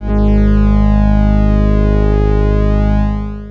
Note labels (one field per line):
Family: organ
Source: electronic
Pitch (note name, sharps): G#1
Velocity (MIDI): 127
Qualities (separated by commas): distorted, long release